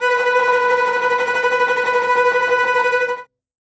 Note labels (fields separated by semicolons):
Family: string; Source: acoustic; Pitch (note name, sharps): B4; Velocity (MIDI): 127; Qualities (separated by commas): bright, non-linear envelope, reverb